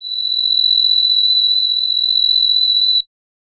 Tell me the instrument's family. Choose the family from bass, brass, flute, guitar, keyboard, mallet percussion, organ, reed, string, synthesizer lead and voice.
reed